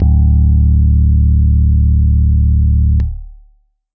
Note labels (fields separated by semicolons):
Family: keyboard; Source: electronic; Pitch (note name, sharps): D1; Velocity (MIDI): 100; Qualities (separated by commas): long release